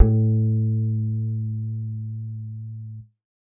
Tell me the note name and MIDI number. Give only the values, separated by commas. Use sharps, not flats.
A2, 45